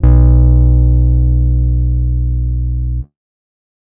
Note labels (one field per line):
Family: guitar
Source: acoustic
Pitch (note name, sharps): B1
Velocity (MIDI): 100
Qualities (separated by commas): dark